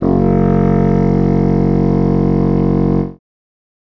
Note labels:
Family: reed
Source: acoustic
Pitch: F#1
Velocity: 127

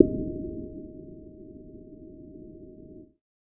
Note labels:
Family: bass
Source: synthesizer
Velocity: 75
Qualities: dark

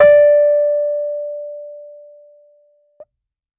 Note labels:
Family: keyboard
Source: electronic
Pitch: D5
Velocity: 127

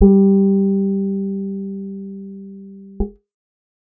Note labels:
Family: guitar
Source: acoustic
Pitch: G3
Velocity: 25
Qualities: dark

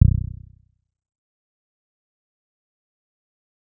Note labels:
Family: bass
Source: synthesizer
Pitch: B0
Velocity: 50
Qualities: dark, fast decay, percussive

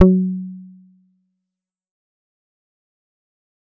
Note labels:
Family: bass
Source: synthesizer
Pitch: F#3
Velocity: 25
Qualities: dark, distorted, fast decay, percussive

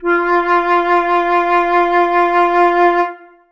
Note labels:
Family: flute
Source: acoustic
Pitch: F4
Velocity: 127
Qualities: reverb

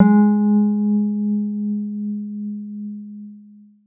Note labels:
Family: guitar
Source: electronic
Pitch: G#3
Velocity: 100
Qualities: long release, reverb

